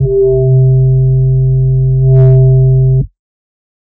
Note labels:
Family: bass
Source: synthesizer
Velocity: 127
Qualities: dark

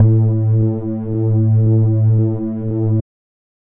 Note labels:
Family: bass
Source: synthesizer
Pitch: A2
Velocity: 127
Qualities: dark

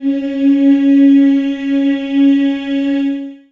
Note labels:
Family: voice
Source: acoustic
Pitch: C#4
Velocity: 50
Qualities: reverb

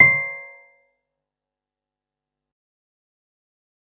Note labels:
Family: keyboard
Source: electronic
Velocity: 127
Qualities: fast decay, percussive

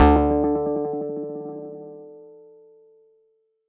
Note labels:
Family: guitar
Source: electronic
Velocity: 127

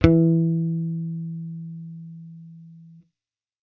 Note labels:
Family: bass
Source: electronic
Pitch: E3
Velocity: 127

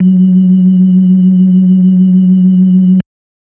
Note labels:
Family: organ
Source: electronic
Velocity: 75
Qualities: dark

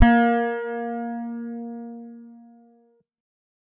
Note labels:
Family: guitar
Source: electronic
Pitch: A#3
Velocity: 50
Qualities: distorted

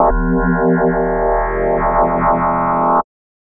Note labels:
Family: mallet percussion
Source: synthesizer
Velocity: 127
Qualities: multiphonic, non-linear envelope

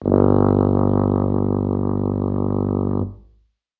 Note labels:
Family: brass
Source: acoustic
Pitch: G1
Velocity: 50

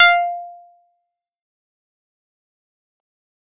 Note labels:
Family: keyboard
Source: electronic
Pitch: F5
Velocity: 127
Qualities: distorted, fast decay, percussive

